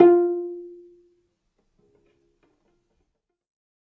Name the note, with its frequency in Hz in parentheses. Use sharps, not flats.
F4 (349.2 Hz)